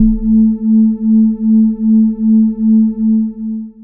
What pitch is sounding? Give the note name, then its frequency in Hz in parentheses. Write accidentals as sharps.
A3 (220 Hz)